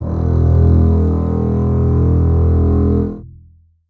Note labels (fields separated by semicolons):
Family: string; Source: acoustic; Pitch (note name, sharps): E1; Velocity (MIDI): 100; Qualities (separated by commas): long release, reverb